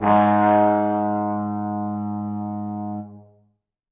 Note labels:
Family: brass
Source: acoustic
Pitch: G#2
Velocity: 75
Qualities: bright, reverb

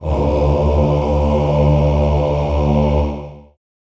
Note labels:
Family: voice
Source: acoustic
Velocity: 100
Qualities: long release, reverb

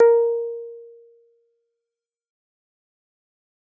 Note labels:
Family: keyboard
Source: electronic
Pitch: A#4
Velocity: 25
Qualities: fast decay

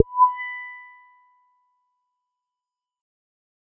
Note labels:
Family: bass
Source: synthesizer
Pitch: B5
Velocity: 75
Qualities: fast decay

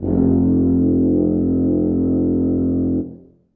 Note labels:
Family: brass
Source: acoustic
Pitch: F1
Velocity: 100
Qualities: dark, reverb

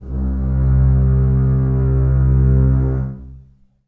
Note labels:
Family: string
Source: acoustic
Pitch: C2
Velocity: 25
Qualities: long release, reverb

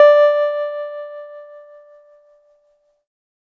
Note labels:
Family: keyboard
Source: electronic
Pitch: D5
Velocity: 25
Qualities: distorted

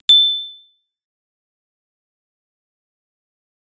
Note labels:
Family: bass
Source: synthesizer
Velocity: 127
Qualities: bright, distorted, fast decay, percussive

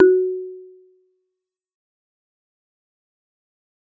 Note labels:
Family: mallet percussion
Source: acoustic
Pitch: F#4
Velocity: 127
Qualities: fast decay, percussive

